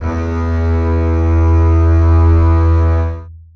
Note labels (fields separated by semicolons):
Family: string; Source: acoustic; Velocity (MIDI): 127; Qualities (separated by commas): long release, reverb